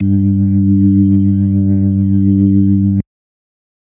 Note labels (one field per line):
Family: organ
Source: electronic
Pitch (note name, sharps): G2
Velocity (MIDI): 50